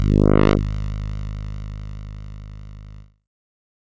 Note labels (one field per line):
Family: keyboard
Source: synthesizer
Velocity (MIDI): 75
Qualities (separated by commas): bright, distorted